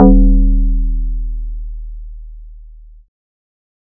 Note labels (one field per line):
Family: bass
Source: synthesizer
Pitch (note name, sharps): D#1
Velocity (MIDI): 127